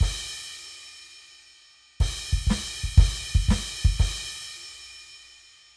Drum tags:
rock
beat
120 BPM
4/4
crash, snare, kick

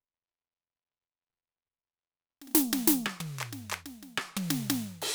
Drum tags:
New Orleans funk
fill
93 BPM
4/4
crash, ride, percussion, snare, cross-stick, high tom, mid tom

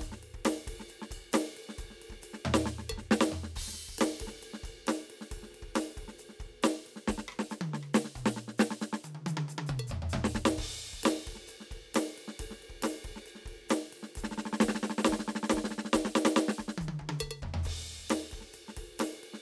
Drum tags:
rock
beat
136 BPM
4/4
crash, ride, ride bell, hi-hat pedal, percussion, snare, cross-stick, high tom, mid tom, floor tom, kick

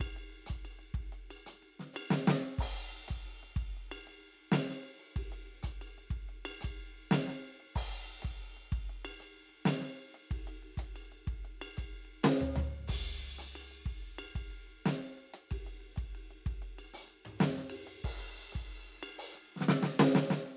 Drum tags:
rock
beat
93 BPM
4/4
crash, ride, ride bell, closed hi-hat, open hi-hat, hi-hat pedal, snare, cross-stick, high tom, floor tom, kick

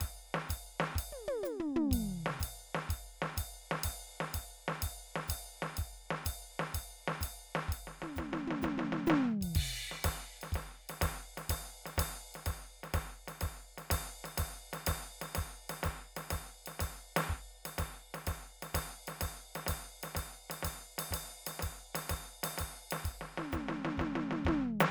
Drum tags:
rock shuffle
beat
125 BPM
4/4
crash, ride, closed hi-hat, hi-hat pedal, snare, high tom, floor tom, kick

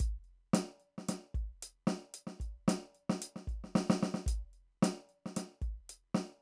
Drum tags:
funk
beat
112 BPM
4/4
closed hi-hat, snare, kick

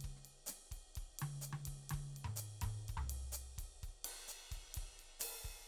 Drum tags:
bossa nova
beat
127 BPM
4/4
crash, ride, hi-hat pedal, snare, high tom, mid tom, floor tom, kick

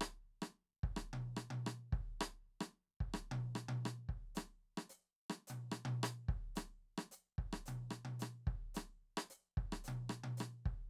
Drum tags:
Afro-Cuban rumba
beat
110 BPM
4/4
hi-hat pedal, cross-stick, high tom, kick

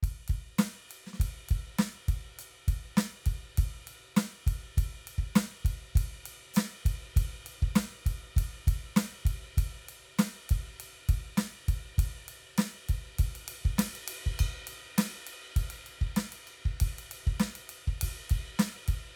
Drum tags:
rock
beat
100 BPM
4/4
ride, ride bell, hi-hat pedal, snare, kick

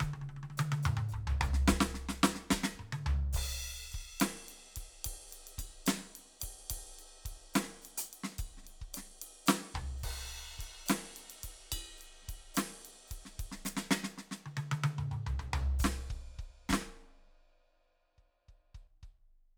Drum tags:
blues shuffle
beat
72 BPM
4/4
crash, ride, ride bell, closed hi-hat, hi-hat pedal, snare, cross-stick, high tom, mid tom, floor tom, kick

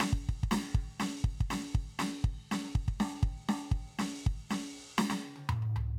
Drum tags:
rock
beat
120 BPM
4/4
crash, open hi-hat, snare, high tom, mid tom, floor tom, kick

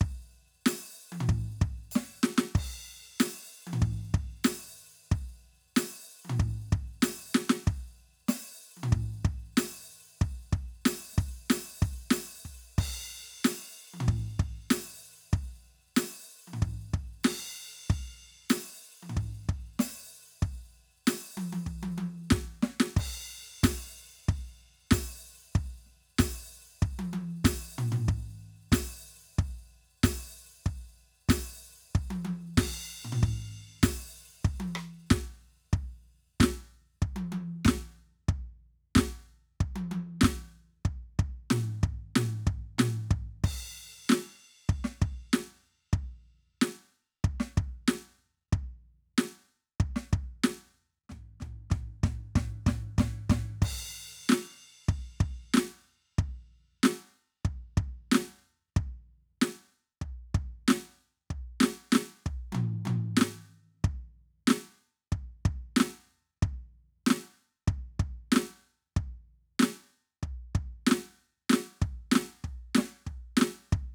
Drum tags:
rock
beat
94 BPM
4/4
crash, percussion, snare, high tom, floor tom, kick

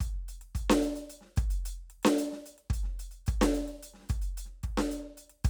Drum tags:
prog rock
beat
110 BPM
5/4
closed hi-hat, snare, kick

